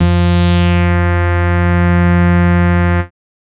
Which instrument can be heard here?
synthesizer bass